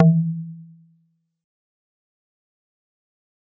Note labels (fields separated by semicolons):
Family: mallet percussion; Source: acoustic; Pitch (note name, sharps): E3; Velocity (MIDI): 75; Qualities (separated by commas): fast decay, percussive